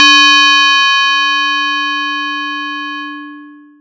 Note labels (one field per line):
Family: mallet percussion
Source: acoustic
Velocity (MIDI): 75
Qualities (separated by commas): distorted, long release